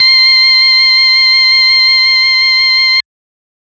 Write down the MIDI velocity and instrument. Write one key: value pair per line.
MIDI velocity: 75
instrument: electronic organ